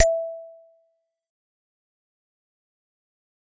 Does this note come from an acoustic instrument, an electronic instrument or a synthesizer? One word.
acoustic